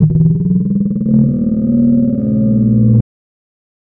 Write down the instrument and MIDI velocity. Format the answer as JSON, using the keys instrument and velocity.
{"instrument": "synthesizer voice", "velocity": 75}